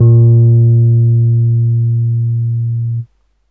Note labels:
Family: keyboard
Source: electronic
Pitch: A#2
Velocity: 50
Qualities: dark

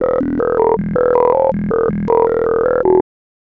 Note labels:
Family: bass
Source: synthesizer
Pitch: E1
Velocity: 75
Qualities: tempo-synced

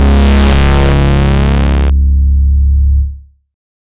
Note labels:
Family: bass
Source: synthesizer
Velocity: 127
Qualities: bright, distorted

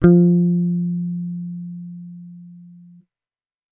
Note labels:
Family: bass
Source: electronic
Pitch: F3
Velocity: 25

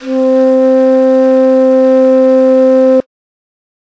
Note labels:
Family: flute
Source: acoustic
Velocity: 75

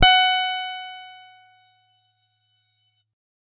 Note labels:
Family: guitar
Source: electronic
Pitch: F#5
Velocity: 127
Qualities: bright

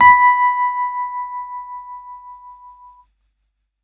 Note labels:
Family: keyboard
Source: electronic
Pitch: B5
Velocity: 100

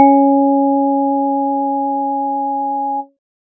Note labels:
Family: organ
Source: electronic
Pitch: C#4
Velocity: 25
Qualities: dark

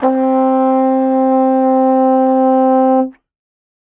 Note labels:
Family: brass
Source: acoustic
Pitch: C4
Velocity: 25

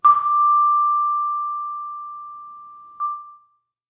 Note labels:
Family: mallet percussion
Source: acoustic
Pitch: D6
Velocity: 75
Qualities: reverb

